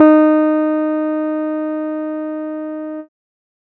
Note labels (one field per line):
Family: keyboard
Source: electronic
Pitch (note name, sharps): D#4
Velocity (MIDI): 127